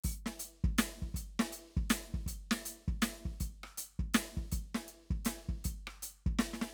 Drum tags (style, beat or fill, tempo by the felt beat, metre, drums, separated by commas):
rock, beat, 53.3 dotted-quarter beats per minute (160 eighth notes per minute), 6/8, closed hi-hat, snare, cross-stick, kick